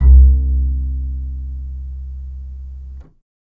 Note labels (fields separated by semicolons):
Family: bass; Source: electronic; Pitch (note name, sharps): C2; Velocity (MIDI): 25; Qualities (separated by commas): reverb